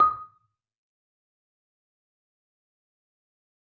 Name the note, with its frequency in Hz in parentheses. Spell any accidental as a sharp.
D#6 (1245 Hz)